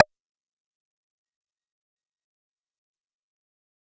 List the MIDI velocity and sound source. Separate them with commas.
50, synthesizer